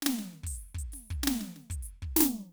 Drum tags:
funk, fill, 95 BPM, 4/4, closed hi-hat, open hi-hat, hi-hat pedal, snare, kick

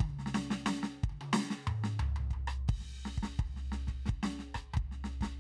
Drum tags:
samba, beat, 89 BPM, 4/4, crash, hi-hat pedal, snare, cross-stick, high tom, mid tom, floor tom, kick

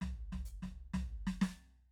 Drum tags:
jazz, fill, 125 BPM, 4/4, hi-hat pedal, snare, floor tom

